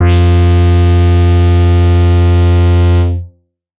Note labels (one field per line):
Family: bass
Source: synthesizer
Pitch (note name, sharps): F2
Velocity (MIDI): 100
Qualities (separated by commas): distorted